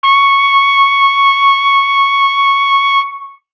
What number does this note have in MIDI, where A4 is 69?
85